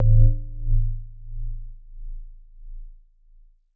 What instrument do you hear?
acoustic mallet percussion instrument